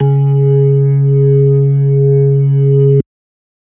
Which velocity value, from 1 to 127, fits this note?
25